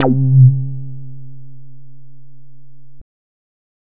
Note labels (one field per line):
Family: bass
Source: synthesizer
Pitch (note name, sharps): C3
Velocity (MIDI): 25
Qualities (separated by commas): distorted